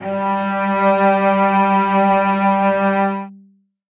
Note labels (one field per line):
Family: string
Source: acoustic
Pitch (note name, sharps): G3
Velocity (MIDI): 100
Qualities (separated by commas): reverb